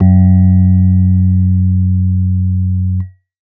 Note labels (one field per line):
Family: keyboard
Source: electronic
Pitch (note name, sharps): F#2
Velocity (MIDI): 25